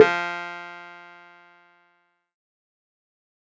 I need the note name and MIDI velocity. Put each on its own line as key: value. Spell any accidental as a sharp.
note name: F3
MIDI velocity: 100